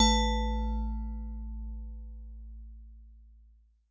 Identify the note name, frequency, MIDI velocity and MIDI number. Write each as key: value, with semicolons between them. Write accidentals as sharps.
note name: A1; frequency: 55 Hz; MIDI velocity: 127; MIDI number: 33